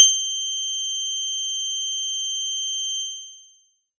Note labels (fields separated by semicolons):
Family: mallet percussion; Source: acoustic; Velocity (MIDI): 50